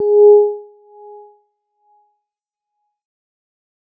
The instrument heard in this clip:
electronic mallet percussion instrument